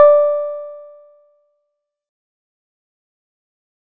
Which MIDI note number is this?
74